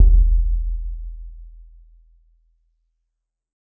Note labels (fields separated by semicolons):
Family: mallet percussion; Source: acoustic; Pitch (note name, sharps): E1; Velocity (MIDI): 100; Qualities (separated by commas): dark, reverb